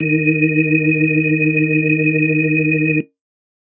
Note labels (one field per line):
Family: organ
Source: electronic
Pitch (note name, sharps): D#3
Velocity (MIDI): 100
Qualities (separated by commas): reverb